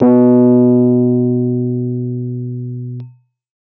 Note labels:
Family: keyboard; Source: electronic; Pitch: B2; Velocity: 127; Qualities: dark

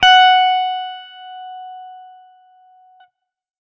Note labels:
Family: guitar; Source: electronic; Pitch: F#5; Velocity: 100; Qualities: distorted

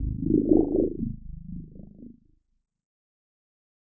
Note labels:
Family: keyboard; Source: electronic; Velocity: 25; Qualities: distorted, fast decay, non-linear envelope

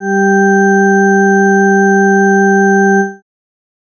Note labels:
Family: organ; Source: electronic; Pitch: G3; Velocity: 75

